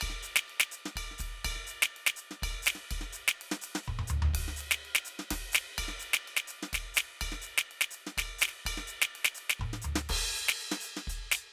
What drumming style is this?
Latin